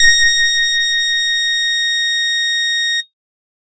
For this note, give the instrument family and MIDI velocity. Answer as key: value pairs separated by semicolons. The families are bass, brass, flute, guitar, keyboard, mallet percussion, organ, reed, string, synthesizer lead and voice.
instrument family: bass; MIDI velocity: 127